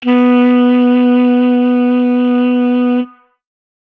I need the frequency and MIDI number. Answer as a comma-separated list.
246.9 Hz, 59